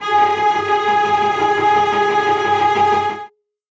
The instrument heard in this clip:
acoustic string instrument